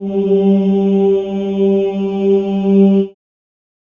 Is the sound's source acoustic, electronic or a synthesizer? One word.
acoustic